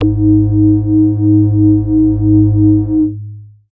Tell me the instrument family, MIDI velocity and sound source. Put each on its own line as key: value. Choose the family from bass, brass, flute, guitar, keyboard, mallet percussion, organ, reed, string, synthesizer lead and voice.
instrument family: bass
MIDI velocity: 75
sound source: synthesizer